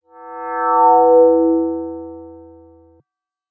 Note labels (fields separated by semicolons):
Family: mallet percussion; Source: electronic; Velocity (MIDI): 100